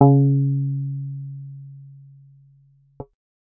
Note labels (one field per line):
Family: bass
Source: synthesizer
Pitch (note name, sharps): C#3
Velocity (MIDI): 75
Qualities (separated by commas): dark